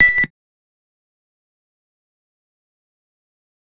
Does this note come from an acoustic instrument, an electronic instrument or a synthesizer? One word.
synthesizer